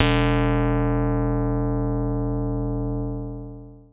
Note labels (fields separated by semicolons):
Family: keyboard; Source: electronic; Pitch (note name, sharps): E1; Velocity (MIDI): 127; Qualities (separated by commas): distorted, long release